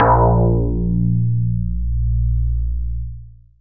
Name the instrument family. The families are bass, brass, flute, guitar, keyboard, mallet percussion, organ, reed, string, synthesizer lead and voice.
synthesizer lead